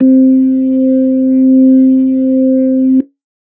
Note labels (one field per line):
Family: organ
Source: electronic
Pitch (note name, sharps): C4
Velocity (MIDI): 75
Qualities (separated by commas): dark